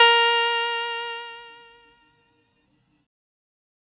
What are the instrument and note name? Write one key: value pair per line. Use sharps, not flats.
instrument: synthesizer keyboard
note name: A#4